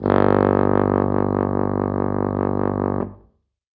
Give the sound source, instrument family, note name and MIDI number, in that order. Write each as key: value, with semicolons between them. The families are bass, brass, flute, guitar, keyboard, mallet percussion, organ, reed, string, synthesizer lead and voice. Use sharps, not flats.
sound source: acoustic; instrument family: brass; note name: G1; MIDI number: 31